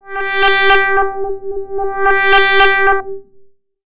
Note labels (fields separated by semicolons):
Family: bass; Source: synthesizer; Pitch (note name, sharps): G4; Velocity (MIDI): 50; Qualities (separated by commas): distorted, long release, tempo-synced